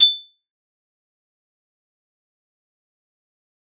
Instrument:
acoustic mallet percussion instrument